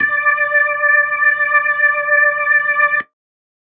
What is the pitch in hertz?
587.3 Hz